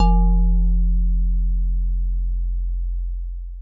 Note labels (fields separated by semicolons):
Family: mallet percussion; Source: acoustic; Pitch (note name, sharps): F1; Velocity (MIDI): 127; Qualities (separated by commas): dark, long release, reverb